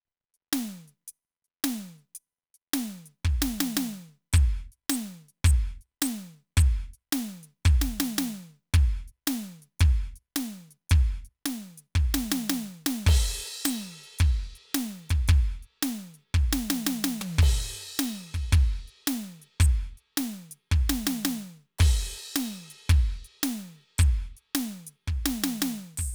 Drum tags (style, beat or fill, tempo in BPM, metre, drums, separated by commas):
rock, beat, 110 BPM, 4/4, crash, closed hi-hat, open hi-hat, hi-hat pedal, snare, high tom, kick